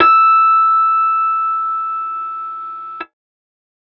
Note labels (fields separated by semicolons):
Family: guitar; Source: electronic; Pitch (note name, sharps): E6; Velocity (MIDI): 25; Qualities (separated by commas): distorted